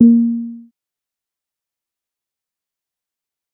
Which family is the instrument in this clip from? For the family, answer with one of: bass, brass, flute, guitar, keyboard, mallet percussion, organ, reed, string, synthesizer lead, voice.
bass